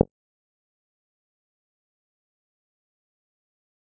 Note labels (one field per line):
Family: guitar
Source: electronic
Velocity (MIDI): 75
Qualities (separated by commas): fast decay, percussive